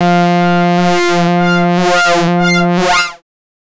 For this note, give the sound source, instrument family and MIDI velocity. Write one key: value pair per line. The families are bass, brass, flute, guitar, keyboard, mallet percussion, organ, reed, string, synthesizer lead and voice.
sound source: synthesizer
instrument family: bass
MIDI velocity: 25